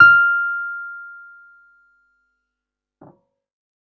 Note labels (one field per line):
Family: keyboard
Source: electronic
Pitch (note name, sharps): F6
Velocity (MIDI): 75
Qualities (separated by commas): fast decay